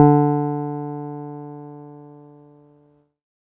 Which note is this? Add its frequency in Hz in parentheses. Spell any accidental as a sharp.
D3 (146.8 Hz)